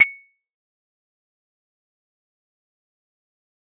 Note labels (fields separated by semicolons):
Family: mallet percussion; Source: acoustic; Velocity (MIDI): 75; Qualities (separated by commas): fast decay, percussive